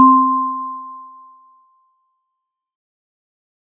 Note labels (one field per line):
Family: mallet percussion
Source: acoustic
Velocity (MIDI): 50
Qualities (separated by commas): fast decay